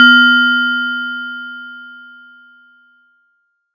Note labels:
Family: mallet percussion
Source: acoustic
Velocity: 100

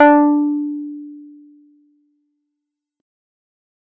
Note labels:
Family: keyboard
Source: electronic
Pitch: D4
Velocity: 75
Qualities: fast decay

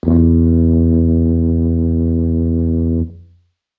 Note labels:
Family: brass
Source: acoustic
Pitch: E2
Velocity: 25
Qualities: dark

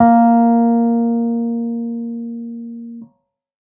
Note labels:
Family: keyboard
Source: electronic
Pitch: A#3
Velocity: 75

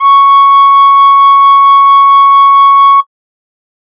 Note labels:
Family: flute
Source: synthesizer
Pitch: C#6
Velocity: 50

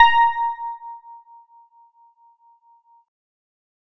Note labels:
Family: keyboard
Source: electronic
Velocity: 100

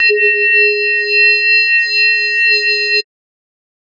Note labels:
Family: mallet percussion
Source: synthesizer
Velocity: 75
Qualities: multiphonic, non-linear envelope

